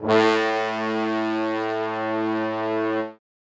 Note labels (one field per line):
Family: brass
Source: acoustic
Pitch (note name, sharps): A2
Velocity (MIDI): 100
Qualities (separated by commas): bright, reverb